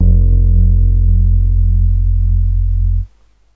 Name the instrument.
electronic keyboard